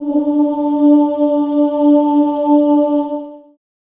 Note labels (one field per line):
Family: voice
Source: acoustic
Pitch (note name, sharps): D4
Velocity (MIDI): 25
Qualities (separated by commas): dark, long release, reverb